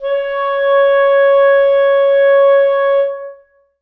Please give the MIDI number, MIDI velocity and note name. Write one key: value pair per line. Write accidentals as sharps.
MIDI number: 73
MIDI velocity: 25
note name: C#5